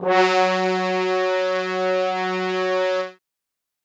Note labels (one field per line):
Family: brass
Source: acoustic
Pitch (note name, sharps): F#3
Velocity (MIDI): 127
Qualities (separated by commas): bright, reverb